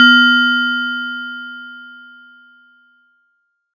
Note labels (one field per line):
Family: mallet percussion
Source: acoustic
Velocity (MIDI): 127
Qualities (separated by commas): bright